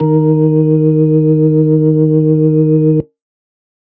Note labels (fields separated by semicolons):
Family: organ; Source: electronic; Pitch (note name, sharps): D#3; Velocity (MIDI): 100